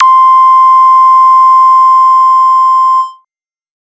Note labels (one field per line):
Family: bass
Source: synthesizer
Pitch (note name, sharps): C6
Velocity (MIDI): 75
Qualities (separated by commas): bright, distorted